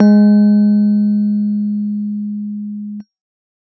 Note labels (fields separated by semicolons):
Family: keyboard; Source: electronic; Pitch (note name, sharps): G#3; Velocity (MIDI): 127